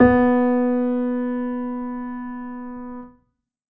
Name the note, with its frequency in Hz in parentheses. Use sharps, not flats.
B3 (246.9 Hz)